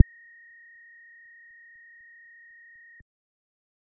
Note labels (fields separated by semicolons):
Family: bass; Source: synthesizer; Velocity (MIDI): 127; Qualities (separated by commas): dark, percussive